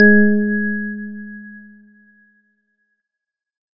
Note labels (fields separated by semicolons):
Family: organ; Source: electronic; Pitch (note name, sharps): G#3; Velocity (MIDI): 25